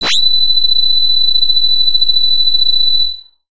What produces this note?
synthesizer bass